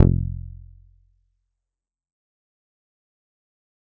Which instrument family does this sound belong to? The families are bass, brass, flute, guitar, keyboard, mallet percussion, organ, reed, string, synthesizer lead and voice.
bass